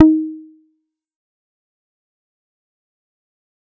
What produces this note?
synthesizer bass